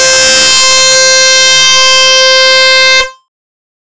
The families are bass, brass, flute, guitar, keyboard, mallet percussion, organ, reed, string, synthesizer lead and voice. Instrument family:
bass